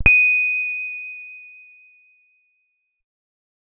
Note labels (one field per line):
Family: guitar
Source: electronic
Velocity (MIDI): 75